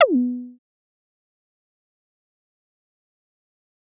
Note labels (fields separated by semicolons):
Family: bass; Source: synthesizer; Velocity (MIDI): 75; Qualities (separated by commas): fast decay, percussive